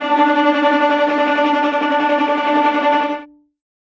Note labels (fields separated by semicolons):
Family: string; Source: acoustic; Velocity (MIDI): 100; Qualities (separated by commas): bright, non-linear envelope, reverb